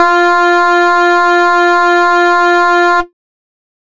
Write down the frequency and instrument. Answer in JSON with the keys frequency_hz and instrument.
{"frequency_hz": 349.2, "instrument": "synthesizer bass"}